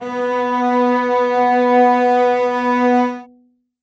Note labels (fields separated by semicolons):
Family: string; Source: acoustic; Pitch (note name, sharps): B3; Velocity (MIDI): 75; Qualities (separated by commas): reverb